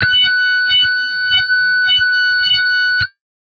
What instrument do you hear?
synthesizer guitar